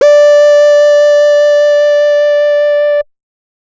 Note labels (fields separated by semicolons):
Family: bass; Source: synthesizer; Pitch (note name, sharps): D5; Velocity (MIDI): 75; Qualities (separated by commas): distorted